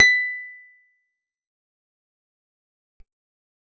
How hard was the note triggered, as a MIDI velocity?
127